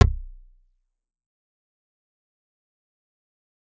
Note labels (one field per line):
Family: guitar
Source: electronic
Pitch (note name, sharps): B0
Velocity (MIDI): 100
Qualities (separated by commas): fast decay, percussive